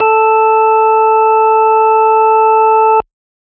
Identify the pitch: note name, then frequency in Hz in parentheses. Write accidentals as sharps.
A4 (440 Hz)